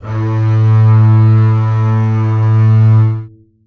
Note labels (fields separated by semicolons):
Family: string; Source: acoustic; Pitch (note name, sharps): A2; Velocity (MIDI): 50; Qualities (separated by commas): reverb